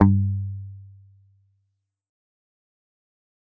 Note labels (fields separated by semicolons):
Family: guitar; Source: electronic; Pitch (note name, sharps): G2; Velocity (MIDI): 100; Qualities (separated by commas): fast decay